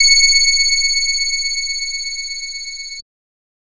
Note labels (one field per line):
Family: bass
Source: synthesizer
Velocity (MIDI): 127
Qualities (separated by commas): bright, distorted, multiphonic